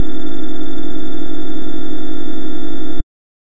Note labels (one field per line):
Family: bass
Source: synthesizer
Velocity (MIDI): 25